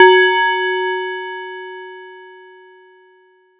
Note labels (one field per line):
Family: mallet percussion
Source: acoustic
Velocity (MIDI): 50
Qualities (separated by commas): multiphonic